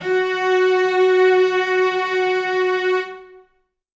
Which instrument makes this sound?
acoustic string instrument